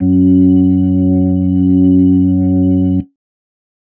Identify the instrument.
electronic organ